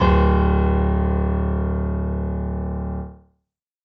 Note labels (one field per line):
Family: keyboard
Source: acoustic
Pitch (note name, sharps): D1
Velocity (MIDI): 127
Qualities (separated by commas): reverb